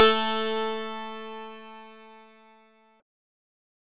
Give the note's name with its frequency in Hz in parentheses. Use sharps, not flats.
A3 (220 Hz)